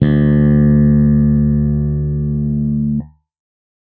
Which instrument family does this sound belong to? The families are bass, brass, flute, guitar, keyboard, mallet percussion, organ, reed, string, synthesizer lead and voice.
bass